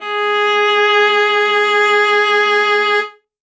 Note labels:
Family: string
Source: acoustic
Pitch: G#4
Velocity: 75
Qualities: reverb

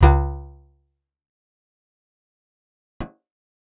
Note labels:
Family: guitar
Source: acoustic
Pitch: C#2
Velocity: 75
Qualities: fast decay, percussive, reverb

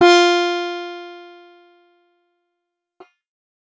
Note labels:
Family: guitar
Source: acoustic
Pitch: F4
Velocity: 100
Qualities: bright, distorted, fast decay

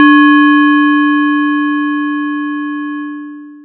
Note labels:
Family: mallet percussion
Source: acoustic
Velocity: 25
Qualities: distorted, long release

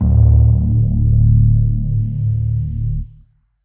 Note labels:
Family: keyboard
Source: electronic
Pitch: D1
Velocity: 75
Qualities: distorted

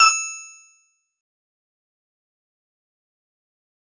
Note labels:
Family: guitar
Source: synthesizer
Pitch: E6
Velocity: 127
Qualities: bright, fast decay, percussive

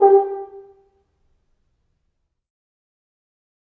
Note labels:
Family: brass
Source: acoustic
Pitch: G4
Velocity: 25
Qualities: fast decay, percussive, reverb

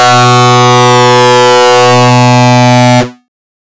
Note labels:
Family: bass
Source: synthesizer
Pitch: B2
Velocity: 100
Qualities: bright, distorted

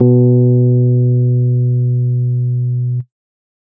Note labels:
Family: keyboard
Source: electronic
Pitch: B2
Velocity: 50

